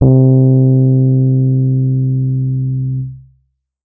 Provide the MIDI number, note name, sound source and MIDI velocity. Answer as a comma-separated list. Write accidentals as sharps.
48, C3, electronic, 127